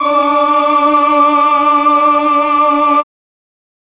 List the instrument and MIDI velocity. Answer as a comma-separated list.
electronic voice, 127